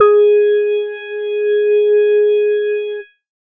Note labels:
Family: organ; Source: electronic; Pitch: G#4; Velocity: 100

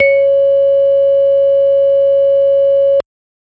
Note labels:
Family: organ; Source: electronic; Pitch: C#5; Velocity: 75

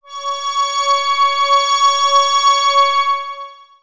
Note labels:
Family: synthesizer lead; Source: synthesizer; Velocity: 127; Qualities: bright, long release, non-linear envelope

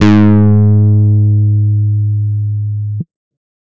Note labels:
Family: guitar; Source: electronic; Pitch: G#2; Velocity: 50; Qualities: bright, distorted

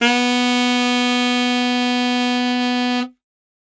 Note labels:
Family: reed; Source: acoustic; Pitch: B3; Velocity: 127; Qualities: bright

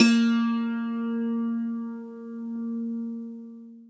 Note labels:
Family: guitar; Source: acoustic; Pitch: A#3; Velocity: 25; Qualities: bright, long release, reverb

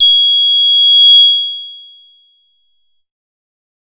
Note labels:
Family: bass; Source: synthesizer; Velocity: 75; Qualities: distorted

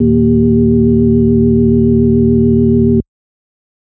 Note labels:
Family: organ; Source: electronic; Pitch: D#2; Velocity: 127; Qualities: dark, multiphonic

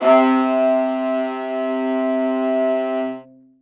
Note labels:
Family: string; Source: acoustic; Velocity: 127; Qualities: reverb

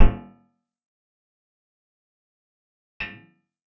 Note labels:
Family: guitar; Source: acoustic; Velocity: 127; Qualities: percussive, reverb

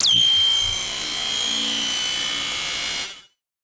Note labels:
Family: synthesizer lead; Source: synthesizer; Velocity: 25; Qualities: bright, distorted, multiphonic, non-linear envelope

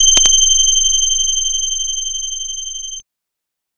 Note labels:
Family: bass; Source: synthesizer; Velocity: 25; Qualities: bright, distorted, multiphonic

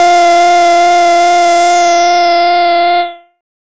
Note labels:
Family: bass; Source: synthesizer; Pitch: F4; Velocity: 100; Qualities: bright, distorted, non-linear envelope

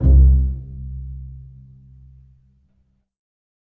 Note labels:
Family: string; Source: acoustic; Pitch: C2; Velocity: 127; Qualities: dark, reverb

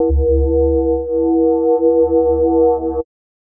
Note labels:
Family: mallet percussion; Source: electronic; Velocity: 50; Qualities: multiphonic, non-linear envelope

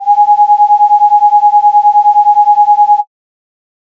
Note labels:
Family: flute; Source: synthesizer; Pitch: G#5; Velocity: 100

